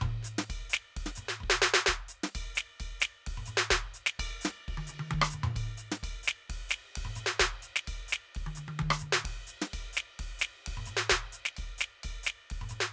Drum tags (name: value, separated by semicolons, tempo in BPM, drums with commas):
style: Dominican merengue; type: beat; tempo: 130 BPM; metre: 4/4; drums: ride, ride bell, hi-hat pedal, snare, cross-stick, high tom, mid tom, kick